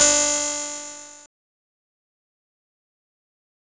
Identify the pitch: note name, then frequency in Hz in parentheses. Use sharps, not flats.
D4 (293.7 Hz)